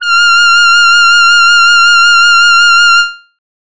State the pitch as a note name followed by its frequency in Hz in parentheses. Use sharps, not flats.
F6 (1397 Hz)